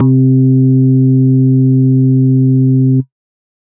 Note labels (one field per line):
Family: organ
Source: electronic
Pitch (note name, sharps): C3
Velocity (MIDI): 50